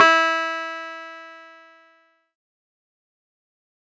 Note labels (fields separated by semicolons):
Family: keyboard; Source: electronic; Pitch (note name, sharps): E4; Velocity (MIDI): 50; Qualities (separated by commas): distorted, fast decay